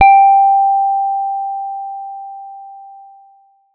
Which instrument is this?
electronic guitar